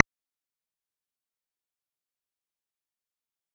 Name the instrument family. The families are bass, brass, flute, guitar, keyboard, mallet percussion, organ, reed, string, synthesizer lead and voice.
bass